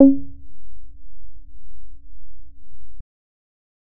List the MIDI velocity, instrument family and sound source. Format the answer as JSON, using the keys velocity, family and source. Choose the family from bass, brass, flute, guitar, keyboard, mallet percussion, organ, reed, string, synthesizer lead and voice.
{"velocity": 50, "family": "bass", "source": "synthesizer"}